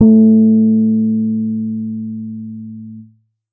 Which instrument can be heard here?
electronic keyboard